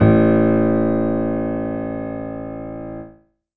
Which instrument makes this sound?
acoustic keyboard